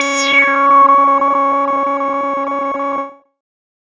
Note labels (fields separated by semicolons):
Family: bass; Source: synthesizer; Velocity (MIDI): 75; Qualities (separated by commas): distorted, non-linear envelope